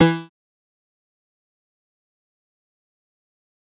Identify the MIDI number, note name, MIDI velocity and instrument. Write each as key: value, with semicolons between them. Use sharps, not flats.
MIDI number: 52; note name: E3; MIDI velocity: 25; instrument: synthesizer bass